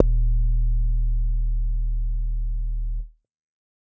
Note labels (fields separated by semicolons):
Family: bass; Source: synthesizer; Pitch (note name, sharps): D#1; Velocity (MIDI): 75; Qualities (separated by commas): dark, distorted